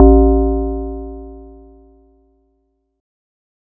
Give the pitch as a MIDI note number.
33